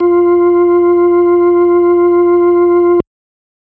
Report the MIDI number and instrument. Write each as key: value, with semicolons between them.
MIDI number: 65; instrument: electronic organ